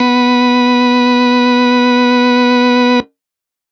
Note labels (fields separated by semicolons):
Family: organ; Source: electronic; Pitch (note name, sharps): B3; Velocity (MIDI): 100; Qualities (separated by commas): distorted